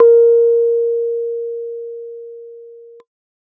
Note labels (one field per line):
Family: keyboard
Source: electronic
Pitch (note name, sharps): A#4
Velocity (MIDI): 50